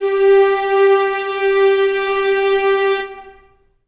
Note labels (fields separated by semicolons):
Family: string; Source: acoustic; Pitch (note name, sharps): G4; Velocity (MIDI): 50; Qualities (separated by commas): reverb